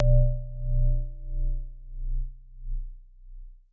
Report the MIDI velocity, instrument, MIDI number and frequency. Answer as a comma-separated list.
100, acoustic mallet percussion instrument, 23, 30.87 Hz